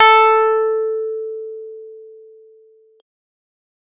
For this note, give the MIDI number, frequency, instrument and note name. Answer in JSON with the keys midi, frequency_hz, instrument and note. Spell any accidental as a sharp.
{"midi": 69, "frequency_hz": 440, "instrument": "electronic keyboard", "note": "A4"}